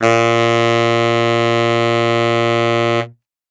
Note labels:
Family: reed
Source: acoustic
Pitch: A#2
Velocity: 127

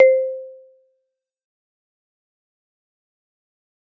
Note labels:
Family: mallet percussion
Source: acoustic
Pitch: C5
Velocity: 127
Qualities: fast decay, percussive

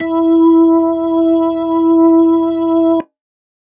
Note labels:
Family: organ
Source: electronic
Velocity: 75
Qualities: dark

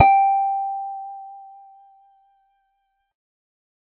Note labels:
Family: guitar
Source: acoustic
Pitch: G5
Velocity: 25

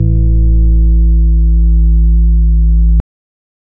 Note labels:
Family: organ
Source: electronic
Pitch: A1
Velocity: 50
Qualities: dark

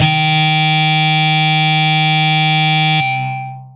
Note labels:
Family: guitar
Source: electronic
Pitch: D#3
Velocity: 75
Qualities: bright, distorted, long release

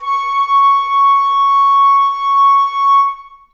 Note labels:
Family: flute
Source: acoustic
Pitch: C#6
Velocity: 25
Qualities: reverb

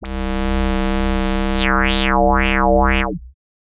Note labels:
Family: bass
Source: synthesizer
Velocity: 127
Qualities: bright, distorted, non-linear envelope

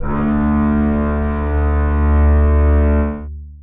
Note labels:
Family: string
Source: acoustic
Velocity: 25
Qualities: long release, reverb

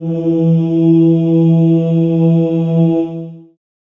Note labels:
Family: voice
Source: acoustic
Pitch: E3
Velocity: 75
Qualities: dark, long release, reverb

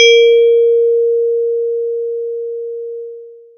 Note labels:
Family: mallet percussion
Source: electronic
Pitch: A#4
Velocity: 50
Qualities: long release, multiphonic

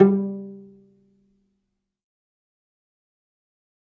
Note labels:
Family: string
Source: acoustic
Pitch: G3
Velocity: 25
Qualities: dark, fast decay, percussive, reverb

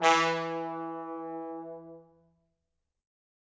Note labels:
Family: brass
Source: acoustic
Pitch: E3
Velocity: 127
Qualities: bright, fast decay, reverb

